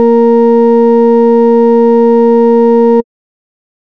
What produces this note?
synthesizer bass